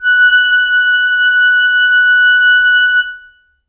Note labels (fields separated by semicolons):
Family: reed; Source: acoustic; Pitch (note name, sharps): F#6; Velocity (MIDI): 50; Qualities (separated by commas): reverb